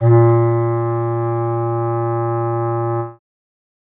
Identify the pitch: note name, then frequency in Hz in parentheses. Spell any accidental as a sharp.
A#2 (116.5 Hz)